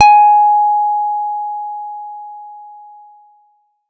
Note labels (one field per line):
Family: guitar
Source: electronic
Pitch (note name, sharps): G#5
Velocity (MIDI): 127